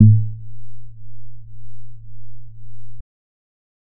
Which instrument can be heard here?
synthesizer bass